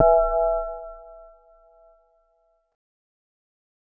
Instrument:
synthesizer mallet percussion instrument